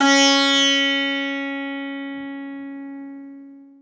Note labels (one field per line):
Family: guitar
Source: acoustic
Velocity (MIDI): 25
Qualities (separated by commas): bright, long release, multiphonic, reverb